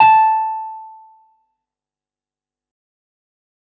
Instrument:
electronic keyboard